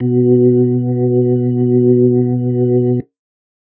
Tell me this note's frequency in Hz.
123.5 Hz